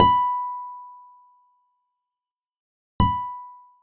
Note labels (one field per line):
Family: guitar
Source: acoustic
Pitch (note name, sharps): B5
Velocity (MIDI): 75